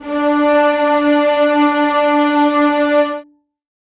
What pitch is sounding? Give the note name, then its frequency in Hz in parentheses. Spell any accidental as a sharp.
D4 (293.7 Hz)